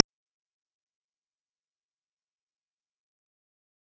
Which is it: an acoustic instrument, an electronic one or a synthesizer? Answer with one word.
synthesizer